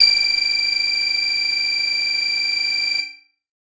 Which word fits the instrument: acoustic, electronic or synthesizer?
electronic